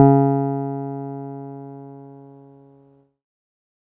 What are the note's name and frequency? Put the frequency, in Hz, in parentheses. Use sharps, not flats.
C#3 (138.6 Hz)